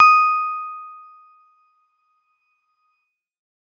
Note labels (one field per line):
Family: keyboard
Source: electronic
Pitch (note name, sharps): D#6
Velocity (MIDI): 100